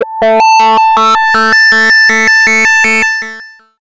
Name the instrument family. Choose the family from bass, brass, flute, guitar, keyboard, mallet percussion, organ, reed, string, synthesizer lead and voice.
bass